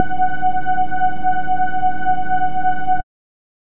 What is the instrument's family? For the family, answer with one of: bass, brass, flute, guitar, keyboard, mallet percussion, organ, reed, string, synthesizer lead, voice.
bass